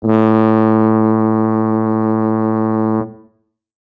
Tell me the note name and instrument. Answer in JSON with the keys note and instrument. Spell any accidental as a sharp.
{"note": "A2", "instrument": "acoustic brass instrument"}